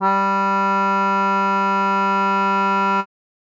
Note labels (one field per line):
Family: reed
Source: acoustic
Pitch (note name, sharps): G3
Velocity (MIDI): 75